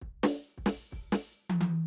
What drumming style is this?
punk